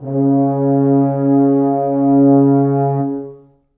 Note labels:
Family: brass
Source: acoustic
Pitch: C#3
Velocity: 75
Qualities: dark, reverb

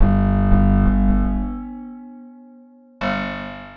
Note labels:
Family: guitar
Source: acoustic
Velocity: 50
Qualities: reverb

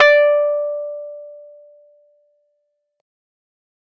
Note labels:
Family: keyboard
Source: electronic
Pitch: D5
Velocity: 127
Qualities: distorted

